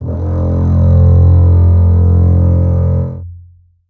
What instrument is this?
acoustic string instrument